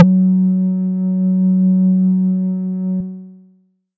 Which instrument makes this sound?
synthesizer bass